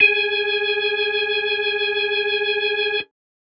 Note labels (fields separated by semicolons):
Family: organ; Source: electronic; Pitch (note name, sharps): G#4; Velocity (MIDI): 100